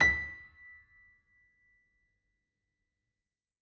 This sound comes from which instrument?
acoustic keyboard